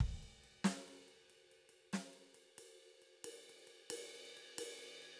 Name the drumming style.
jazz